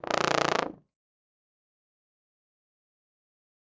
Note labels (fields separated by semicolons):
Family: brass; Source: acoustic; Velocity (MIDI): 25; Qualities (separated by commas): bright, fast decay, reverb